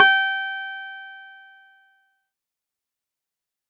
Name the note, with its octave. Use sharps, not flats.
G5